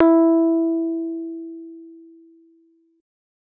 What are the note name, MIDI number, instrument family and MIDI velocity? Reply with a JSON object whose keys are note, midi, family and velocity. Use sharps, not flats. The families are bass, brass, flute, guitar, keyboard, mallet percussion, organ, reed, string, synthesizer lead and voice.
{"note": "E4", "midi": 64, "family": "keyboard", "velocity": 100}